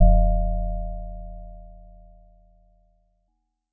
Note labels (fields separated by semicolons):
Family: mallet percussion; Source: synthesizer; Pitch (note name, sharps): E1; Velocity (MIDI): 50; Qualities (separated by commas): multiphonic